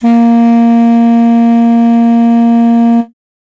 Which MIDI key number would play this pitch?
58